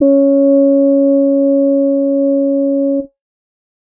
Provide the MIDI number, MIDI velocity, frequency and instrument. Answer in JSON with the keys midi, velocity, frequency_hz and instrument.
{"midi": 61, "velocity": 25, "frequency_hz": 277.2, "instrument": "electronic guitar"}